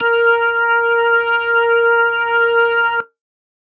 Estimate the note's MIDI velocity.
100